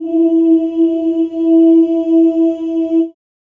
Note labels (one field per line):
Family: voice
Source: acoustic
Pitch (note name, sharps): E4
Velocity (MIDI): 25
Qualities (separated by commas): reverb